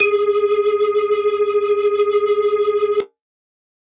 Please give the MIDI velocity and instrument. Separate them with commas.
100, electronic organ